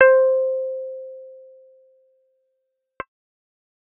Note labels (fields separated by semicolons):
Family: bass; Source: synthesizer; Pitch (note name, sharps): C5; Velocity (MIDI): 75